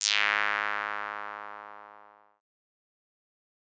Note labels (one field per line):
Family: bass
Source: synthesizer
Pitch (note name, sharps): G#2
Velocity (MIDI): 25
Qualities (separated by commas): bright, distorted, fast decay